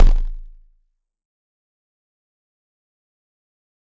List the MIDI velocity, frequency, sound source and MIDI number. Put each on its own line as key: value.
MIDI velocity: 127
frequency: 27.5 Hz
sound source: acoustic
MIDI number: 21